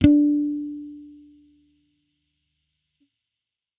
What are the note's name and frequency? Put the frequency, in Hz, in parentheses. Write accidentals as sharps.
D4 (293.7 Hz)